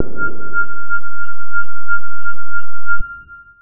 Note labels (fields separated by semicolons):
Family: guitar; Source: electronic; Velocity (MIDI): 25; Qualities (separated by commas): dark, distorted, long release